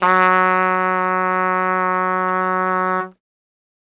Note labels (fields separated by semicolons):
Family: brass; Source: acoustic; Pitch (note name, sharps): F#3; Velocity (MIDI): 25